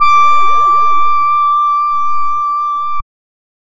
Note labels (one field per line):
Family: reed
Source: synthesizer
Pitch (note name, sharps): D6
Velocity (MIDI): 25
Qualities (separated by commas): distorted, non-linear envelope